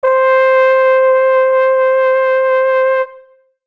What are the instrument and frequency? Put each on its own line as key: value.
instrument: acoustic brass instrument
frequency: 523.3 Hz